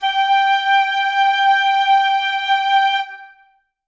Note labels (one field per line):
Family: reed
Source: acoustic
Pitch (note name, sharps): G5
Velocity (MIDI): 100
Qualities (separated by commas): reverb